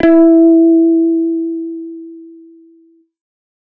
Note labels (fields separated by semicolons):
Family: bass; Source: synthesizer; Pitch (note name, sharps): E4; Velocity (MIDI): 25; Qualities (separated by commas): distorted